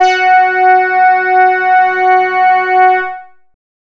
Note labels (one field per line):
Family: bass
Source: synthesizer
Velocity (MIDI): 100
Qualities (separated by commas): bright, distorted